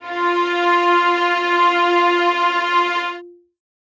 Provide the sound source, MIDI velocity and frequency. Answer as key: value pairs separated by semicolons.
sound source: acoustic; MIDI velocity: 50; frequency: 349.2 Hz